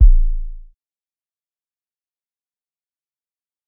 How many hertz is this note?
27.5 Hz